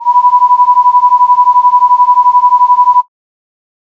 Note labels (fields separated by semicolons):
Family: flute; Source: synthesizer; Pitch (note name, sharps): B5; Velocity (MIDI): 25